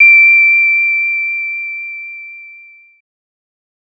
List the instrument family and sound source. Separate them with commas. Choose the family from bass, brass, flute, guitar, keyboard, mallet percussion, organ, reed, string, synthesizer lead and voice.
bass, synthesizer